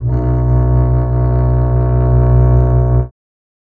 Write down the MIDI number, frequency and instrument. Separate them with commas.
35, 61.74 Hz, acoustic string instrument